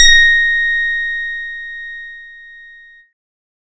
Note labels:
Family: keyboard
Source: electronic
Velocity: 100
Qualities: bright, distorted

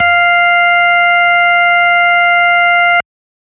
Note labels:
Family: organ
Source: electronic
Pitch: F5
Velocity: 25

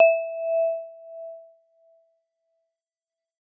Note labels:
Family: mallet percussion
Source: acoustic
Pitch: E5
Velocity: 75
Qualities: non-linear envelope

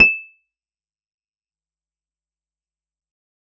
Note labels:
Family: guitar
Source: acoustic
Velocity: 50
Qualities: fast decay, percussive

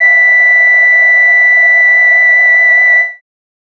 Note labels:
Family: voice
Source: synthesizer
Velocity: 127

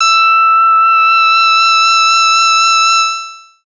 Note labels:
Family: bass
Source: synthesizer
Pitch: E6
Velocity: 127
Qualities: distorted, long release

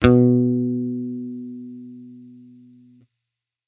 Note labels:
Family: bass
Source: electronic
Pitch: B2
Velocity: 100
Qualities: distorted

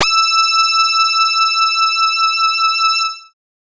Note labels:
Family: bass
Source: synthesizer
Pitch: E6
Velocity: 50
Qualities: multiphonic

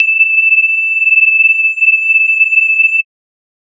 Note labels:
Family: mallet percussion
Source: electronic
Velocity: 25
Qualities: multiphonic, non-linear envelope

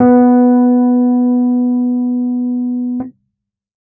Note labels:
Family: keyboard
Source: electronic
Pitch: B3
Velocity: 75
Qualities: dark

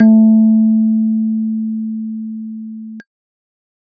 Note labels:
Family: keyboard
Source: electronic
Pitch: A3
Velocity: 25

